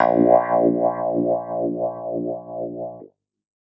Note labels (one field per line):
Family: keyboard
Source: electronic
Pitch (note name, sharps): A#1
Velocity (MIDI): 100